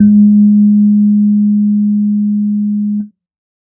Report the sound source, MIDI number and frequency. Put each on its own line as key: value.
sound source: electronic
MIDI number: 56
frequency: 207.7 Hz